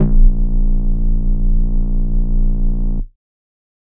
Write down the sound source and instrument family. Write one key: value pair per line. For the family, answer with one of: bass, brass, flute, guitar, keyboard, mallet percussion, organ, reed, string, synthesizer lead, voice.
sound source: synthesizer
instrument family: flute